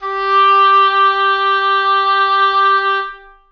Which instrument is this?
acoustic reed instrument